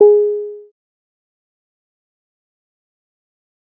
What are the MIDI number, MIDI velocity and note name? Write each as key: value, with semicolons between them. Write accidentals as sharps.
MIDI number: 68; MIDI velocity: 75; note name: G#4